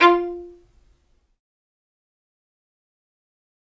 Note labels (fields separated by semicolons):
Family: string; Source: acoustic; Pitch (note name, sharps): F4; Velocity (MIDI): 25; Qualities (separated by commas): fast decay, percussive, reverb